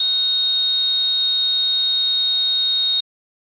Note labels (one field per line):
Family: organ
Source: electronic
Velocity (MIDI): 25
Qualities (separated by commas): bright